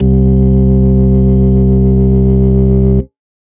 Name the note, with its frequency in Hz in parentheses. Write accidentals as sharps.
C2 (65.41 Hz)